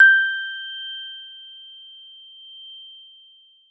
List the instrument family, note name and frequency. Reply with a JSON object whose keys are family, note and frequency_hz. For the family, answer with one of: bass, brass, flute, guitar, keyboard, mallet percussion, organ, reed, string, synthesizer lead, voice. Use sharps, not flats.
{"family": "mallet percussion", "note": "G6", "frequency_hz": 1568}